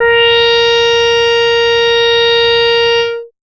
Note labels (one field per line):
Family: bass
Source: synthesizer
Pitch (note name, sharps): A#4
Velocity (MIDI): 75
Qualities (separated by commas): bright, distorted